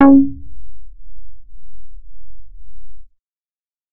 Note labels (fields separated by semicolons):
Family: bass; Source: synthesizer; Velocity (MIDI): 75; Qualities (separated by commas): distorted